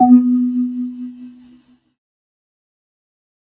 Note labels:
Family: keyboard; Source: synthesizer; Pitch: B3; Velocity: 127; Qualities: fast decay

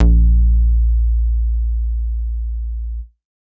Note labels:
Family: bass; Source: synthesizer; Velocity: 127; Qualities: dark

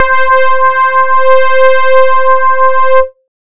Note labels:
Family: bass; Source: synthesizer; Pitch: C5; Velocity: 75; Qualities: distorted

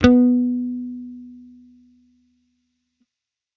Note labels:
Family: bass; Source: electronic; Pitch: B3; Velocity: 127; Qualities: distorted

